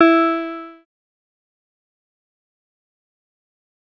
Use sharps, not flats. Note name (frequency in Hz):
E4 (329.6 Hz)